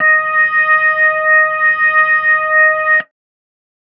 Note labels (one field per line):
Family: organ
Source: electronic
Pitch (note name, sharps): D#5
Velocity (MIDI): 127